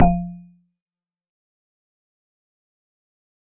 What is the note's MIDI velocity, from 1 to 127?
50